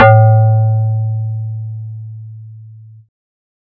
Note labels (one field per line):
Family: bass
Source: synthesizer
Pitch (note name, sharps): A2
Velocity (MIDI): 127